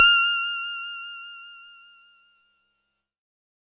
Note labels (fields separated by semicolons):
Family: keyboard; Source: electronic; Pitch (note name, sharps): F6; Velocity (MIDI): 127